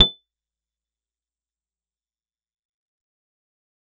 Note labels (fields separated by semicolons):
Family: guitar; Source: acoustic; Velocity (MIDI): 25; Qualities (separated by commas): fast decay, percussive